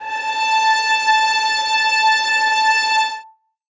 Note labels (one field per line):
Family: string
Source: acoustic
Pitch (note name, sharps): A5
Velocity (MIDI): 25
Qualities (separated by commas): reverb